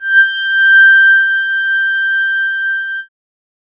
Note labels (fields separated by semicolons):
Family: keyboard; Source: synthesizer; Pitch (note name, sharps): G6; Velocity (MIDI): 50